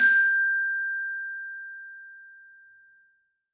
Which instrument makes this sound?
acoustic mallet percussion instrument